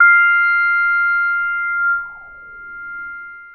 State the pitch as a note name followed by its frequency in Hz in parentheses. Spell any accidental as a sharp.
F6 (1397 Hz)